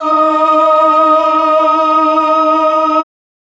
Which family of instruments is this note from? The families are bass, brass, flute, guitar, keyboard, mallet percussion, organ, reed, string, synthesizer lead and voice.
voice